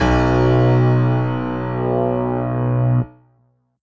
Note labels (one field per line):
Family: keyboard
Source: electronic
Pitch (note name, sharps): B1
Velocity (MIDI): 127